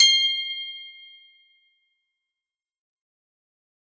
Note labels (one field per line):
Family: guitar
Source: acoustic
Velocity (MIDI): 100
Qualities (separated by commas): bright, fast decay